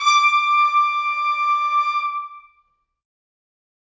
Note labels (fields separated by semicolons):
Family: brass; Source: acoustic; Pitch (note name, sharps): D6; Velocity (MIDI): 127; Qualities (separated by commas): reverb